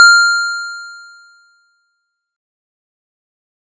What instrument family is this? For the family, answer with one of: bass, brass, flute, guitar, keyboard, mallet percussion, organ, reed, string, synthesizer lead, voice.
keyboard